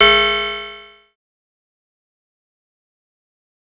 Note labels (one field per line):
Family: bass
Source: synthesizer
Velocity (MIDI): 100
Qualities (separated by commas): bright, distorted, fast decay